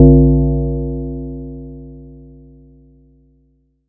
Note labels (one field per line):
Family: mallet percussion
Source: acoustic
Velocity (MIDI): 25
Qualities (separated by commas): multiphonic